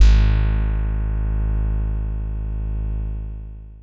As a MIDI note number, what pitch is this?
32